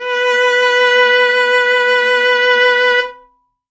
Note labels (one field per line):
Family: string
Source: acoustic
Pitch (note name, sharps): B4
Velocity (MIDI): 100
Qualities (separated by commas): reverb